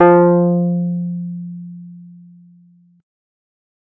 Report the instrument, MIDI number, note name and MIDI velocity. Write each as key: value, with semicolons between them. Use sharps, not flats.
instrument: electronic keyboard; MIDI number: 53; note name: F3; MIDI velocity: 75